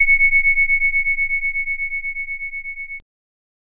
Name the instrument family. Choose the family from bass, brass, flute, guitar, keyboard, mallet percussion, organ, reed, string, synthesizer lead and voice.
bass